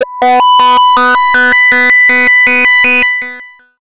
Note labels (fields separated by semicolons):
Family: bass; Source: synthesizer; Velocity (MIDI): 50; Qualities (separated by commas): bright, distorted, long release, multiphonic, tempo-synced